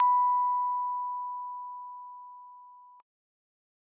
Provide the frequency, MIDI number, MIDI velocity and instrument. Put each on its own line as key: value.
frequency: 987.8 Hz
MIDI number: 83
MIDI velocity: 25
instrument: acoustic keyboard